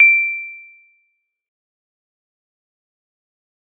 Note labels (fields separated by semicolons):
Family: guitar; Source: synthesizer; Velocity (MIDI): 127; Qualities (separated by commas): dark, fast decay, percussive